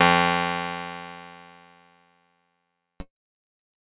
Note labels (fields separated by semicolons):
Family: keyboard; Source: electronic; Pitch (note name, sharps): F2; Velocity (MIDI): 75; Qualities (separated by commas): bright